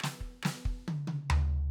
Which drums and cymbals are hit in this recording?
snare, cross-stick, high tom, floor tom and kick